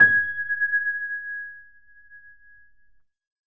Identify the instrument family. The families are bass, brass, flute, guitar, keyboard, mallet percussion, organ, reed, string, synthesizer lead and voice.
keyboard